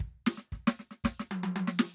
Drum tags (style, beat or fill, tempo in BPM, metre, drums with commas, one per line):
country
fill
114 BPM
4/4
snare, high tom, kick